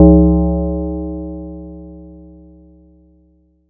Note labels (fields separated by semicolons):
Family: mallet percussion; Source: acoustic; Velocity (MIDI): 127; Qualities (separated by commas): multiphonic